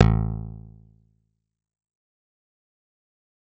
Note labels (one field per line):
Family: bass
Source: synthesizer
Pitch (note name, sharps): A1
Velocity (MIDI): 127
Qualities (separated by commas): fast decay, percussive